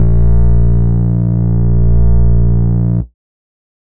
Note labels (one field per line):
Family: bass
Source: synthesizer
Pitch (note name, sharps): A#1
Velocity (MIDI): 75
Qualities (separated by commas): distorted, multiphonic, tempo-synced